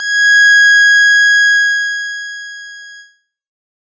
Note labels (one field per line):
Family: keyboard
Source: electronic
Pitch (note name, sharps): G#6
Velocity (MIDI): 50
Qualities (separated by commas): bright, distorted, multiphonic